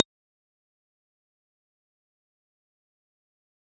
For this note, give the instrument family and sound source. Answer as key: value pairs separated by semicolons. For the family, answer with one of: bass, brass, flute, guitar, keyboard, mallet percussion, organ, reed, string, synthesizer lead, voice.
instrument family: guitar; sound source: electronic